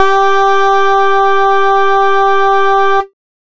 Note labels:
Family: bass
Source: synthesizer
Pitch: G4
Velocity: 100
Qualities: bright, distorted, multiphonic, tempo-synced

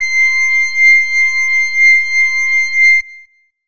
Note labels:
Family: flute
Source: acoustic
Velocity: 100

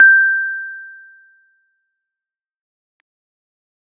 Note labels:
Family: keyboard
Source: electronic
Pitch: G6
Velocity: 25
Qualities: fast decay

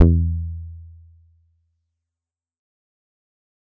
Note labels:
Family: bass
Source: synthesizer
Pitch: E2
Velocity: 50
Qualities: dark, distorted, fast decay

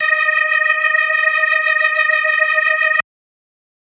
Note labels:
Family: organ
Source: electronic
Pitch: D#5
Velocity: 100

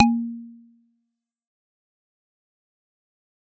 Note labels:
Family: mallet percussion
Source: acoustic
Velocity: 127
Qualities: fast decay, percussive

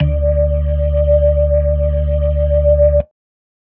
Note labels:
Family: organ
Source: electronic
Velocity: 25

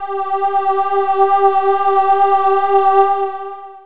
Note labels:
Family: voice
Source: synthesizer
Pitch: G4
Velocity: 50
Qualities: distorted, long release

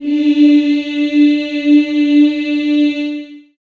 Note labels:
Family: voice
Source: acoustic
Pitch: D4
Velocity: 75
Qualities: reverb

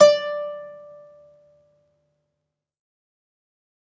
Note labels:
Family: guitar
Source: acoustic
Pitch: D5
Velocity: 100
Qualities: fast decay, reverb

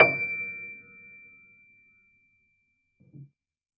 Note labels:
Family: keyboard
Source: acoustic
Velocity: 50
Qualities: reverb

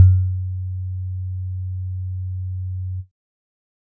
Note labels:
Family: keyboard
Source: electronic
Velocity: 25

